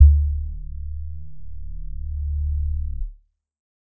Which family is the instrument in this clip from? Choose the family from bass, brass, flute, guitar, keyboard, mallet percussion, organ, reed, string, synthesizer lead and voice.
keyboard